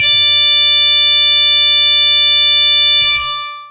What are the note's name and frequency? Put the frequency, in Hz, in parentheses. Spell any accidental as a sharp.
D5 (587.3 Hz)